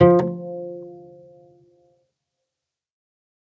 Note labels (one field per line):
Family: string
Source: acoustic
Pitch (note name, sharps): F3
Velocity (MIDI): 75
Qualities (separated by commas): fast decay, reverb